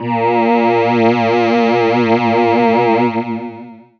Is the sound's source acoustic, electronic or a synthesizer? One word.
synthesizer